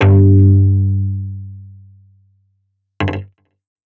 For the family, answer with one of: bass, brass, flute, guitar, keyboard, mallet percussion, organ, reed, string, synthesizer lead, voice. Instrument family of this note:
guitar